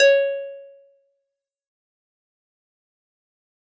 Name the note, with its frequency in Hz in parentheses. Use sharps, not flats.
C#5 (554.4 Hz)